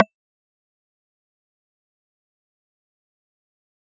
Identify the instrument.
electronic mallet percussion instrument